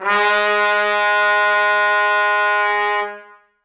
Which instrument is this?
acoustic brass instrument